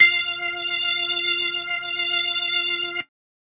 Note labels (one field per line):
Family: organ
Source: electronic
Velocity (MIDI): 75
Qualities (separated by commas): bright